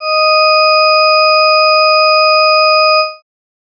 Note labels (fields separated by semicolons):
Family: organ; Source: electronic; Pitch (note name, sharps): D#5; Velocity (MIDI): 75